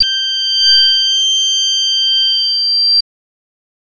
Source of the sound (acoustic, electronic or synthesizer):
synthesizer